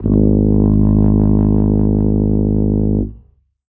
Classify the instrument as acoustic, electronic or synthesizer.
acoustic